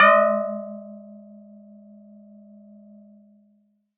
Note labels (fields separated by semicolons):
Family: mallet percussion; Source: acoustic; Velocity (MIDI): 127